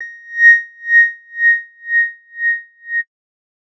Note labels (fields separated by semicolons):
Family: bass; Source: synthesizer; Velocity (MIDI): 25; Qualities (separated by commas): distorted